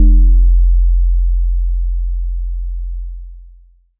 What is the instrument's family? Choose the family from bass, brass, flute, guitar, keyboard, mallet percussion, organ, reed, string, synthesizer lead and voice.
mallet percussion